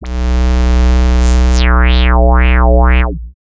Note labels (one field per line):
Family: bass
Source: synthesizer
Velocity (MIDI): 127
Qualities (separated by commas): bright, distorted, non-linear envelope